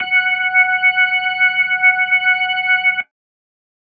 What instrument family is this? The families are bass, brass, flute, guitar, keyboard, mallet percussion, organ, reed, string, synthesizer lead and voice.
organ